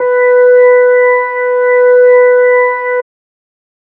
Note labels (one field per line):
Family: organ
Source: electronic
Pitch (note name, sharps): B4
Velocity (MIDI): 25